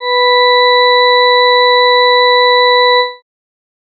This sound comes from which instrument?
electronic organ